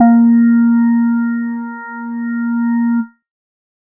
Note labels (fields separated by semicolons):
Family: organ; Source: electronic; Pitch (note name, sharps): A#3; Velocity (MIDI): 127; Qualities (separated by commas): dark